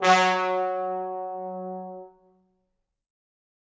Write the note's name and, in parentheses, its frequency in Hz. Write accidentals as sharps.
F#3 (185 Hz)